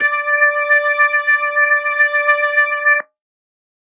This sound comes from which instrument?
electronic organ